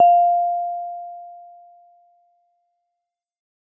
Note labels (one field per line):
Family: mallet percussion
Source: acoustic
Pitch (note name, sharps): F5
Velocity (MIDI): 127